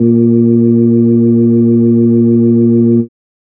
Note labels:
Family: organ; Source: electronic; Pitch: A#2; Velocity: 100

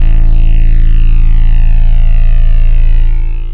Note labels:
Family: bass; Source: synthesizer; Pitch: A0; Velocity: 100; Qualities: long release

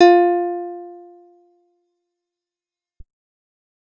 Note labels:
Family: guitar; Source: acoustic; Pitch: F4; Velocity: 100; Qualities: fast decay

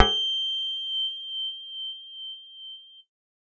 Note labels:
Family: bass; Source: synthesizer; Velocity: 50; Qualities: reverb

